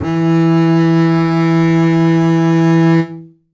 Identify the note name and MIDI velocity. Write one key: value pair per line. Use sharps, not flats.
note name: E3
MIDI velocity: 50